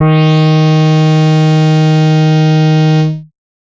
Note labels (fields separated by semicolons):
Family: bass; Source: synthesizer; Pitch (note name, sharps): D#3; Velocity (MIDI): 50; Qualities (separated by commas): bright, distorted